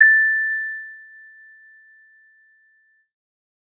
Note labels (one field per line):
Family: keyboard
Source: electronic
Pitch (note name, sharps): A6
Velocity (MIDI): 50